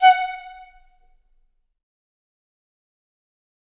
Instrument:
acoustic flute